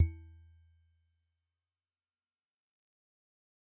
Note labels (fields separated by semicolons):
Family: mallet percussion; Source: acoustic; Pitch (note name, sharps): E2; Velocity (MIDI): 100; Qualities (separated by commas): fast decay, percussive